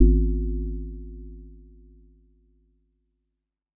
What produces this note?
synthesizer mallet percussion instrument